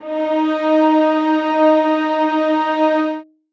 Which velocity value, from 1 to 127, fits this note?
25